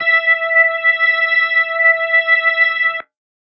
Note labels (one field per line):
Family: organ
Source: electronic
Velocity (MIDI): 50